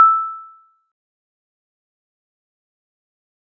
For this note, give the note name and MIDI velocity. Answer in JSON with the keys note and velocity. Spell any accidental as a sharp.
{"note": "E6", "velocity": 25}